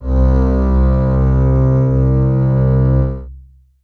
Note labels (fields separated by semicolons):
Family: string; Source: acoustic; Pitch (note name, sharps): C2; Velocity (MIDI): 75; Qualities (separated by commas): long release, reverb